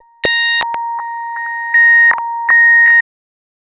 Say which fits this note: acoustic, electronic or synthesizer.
synthesizer